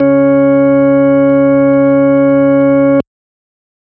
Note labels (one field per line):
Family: organ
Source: electronic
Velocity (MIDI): 100